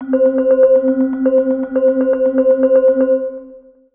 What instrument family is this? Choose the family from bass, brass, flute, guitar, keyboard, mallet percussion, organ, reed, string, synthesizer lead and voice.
mallet percussion